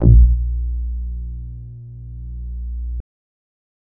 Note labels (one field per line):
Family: bass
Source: synthesizer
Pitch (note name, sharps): A#1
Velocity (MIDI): 25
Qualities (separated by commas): dark, distorted